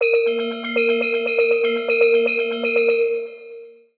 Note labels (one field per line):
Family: mallet percussion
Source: synthesizer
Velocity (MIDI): 25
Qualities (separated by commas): long release, multiphonic, tempo-synced